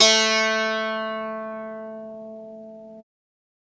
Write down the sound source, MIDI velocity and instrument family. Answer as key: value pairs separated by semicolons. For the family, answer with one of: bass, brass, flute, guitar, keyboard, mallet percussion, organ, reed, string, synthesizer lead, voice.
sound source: acoustic; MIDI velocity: 50; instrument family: guitar